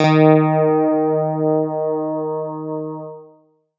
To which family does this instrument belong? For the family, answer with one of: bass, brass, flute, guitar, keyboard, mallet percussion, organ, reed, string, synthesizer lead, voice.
guitar